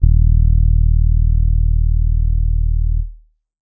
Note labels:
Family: keyboard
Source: electronic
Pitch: D#1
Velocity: 25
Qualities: dark, distorted

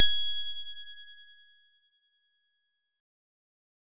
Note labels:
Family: synthesizer lead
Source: synthesizer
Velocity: 127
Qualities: bright, distorted

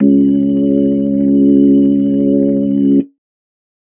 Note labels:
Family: organ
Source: electronic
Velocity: 100

